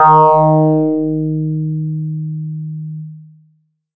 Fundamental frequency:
155.6 Hz